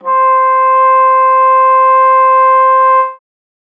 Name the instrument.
acoustic reed instrument